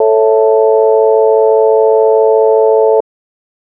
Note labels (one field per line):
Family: organ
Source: electronic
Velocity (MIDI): 50